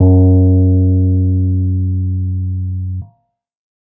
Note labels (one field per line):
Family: keyboard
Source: electronic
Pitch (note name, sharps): F#2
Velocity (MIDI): 50